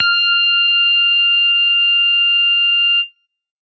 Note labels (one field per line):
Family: bass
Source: synthesizer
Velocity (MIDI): 127